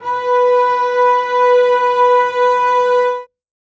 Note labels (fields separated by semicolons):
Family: string; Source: acoustic; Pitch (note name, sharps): B4; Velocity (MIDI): 50; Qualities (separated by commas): reverb